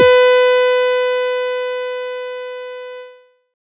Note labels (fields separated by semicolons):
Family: bass; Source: synthesizer; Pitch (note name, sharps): B4; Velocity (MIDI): 25; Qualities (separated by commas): bright, distorted